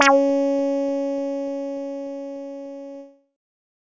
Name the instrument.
synthesizer bass